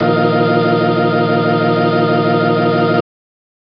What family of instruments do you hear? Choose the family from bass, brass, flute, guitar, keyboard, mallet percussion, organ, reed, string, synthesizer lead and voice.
organ